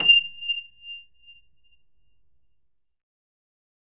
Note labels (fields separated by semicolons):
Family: keyboard; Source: electronic; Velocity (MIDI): 75; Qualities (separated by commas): bright, reverb